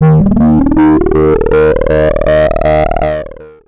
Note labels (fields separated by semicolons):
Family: bass; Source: synthesizer; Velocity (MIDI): 100; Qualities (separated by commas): distorted, long release, multiphonic, tempo-synced